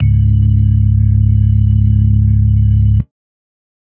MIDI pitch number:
25